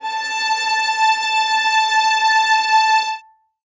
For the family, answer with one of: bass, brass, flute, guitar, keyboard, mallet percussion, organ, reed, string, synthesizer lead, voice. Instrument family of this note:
string